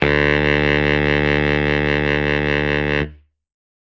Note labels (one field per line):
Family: reed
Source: acoustic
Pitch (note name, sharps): D2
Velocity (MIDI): 127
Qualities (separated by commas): bright